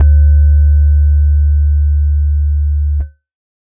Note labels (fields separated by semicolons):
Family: keyboard; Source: electronic; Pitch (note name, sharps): D2; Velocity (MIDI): 25